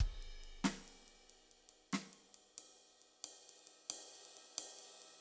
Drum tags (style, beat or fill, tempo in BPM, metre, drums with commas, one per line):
jazz
beat
92 BPM
4/4
ride, snare, kick